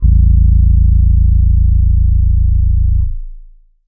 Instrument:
electronic keyboard